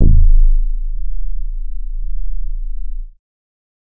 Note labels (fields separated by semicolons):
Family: bass; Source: synthesizer; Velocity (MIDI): 50; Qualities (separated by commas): dark, distorted